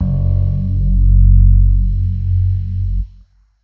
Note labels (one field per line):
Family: keyboard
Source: electronic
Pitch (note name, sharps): F#1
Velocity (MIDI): 50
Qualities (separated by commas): dark